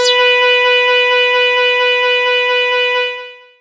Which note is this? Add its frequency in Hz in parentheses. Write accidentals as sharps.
B4 (493.9 Hz)